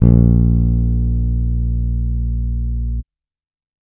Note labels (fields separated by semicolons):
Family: bass; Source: electronic; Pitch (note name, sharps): A#1; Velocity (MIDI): 75